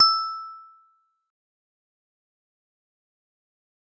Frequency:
1319 Hz